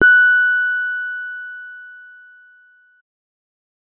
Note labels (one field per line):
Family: keyboard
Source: electronic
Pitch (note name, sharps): F#6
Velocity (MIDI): 50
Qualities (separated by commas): dark